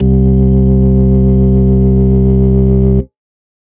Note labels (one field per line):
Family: organ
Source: electronic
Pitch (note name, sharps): C2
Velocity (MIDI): 75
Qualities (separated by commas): distorted